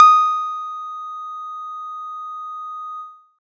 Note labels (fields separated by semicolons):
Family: guitar; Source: synthesizer; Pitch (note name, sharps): D#6; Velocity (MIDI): 100